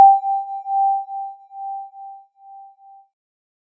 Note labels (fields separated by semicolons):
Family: keyboard; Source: synthesizer; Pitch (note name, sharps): G5; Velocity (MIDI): 127